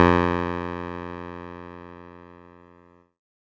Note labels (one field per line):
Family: keyboard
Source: electronic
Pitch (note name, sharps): F2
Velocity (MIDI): 50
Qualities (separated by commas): distorted